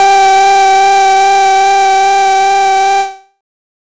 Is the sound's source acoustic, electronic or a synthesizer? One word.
synthesizer